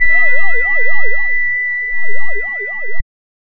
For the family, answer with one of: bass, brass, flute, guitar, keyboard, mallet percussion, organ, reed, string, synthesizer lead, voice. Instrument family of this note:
reed